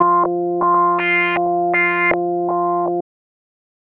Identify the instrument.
synthesizer bass